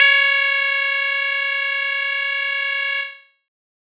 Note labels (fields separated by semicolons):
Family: keyboard; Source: electronic; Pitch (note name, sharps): C#5; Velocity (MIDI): 127; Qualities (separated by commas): bright, distorted, multiphonic